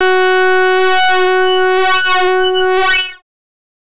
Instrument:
synthesizer bass